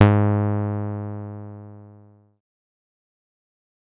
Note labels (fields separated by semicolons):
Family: bass; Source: synthesizer; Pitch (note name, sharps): G#2; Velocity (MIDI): 25; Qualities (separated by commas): distorted, fast decay